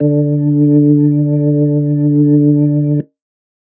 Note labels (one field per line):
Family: organ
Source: electronic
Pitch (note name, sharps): D3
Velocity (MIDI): 75